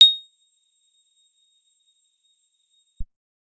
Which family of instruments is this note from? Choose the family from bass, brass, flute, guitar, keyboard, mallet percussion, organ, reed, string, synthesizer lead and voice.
guitar